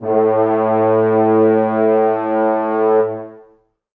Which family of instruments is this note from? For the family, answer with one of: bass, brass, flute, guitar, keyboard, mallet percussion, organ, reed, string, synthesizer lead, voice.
brass